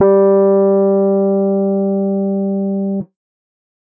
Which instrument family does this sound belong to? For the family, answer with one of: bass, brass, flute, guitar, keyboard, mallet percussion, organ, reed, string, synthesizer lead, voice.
keyboard